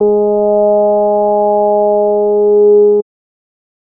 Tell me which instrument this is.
synthesizer bass